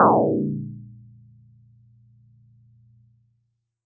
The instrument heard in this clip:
acoustic mallet percussion instrument